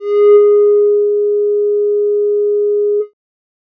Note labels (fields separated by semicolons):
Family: bass; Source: synthesizer; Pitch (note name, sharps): G#4; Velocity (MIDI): 100; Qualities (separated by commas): dark